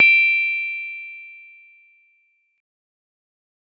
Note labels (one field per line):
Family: mallet percussion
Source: acoustic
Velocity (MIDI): 100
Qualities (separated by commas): fast decay, reverb